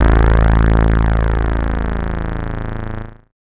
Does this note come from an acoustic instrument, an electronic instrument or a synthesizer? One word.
synthesizer